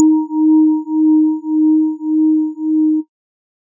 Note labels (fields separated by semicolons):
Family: organ; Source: electronic; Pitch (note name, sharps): D#4; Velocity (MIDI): 50; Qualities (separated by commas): dark